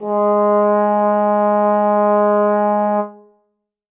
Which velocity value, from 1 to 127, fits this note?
75